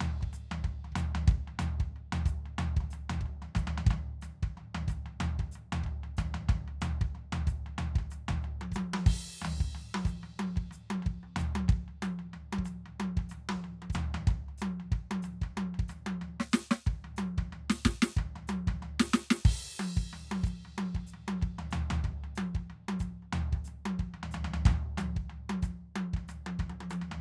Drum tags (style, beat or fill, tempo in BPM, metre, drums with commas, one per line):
swing
beat
185 BPM
4/4
crash, hi-hat pedal, snare, high tom, floor tom, kick